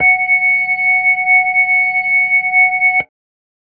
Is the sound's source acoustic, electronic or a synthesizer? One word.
electronic